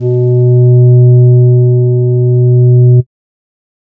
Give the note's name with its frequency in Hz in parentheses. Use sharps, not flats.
B2 (123.5 Hz)